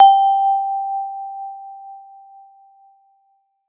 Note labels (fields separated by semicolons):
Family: mallet percussion; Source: acoustic; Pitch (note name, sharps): G5; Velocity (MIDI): 100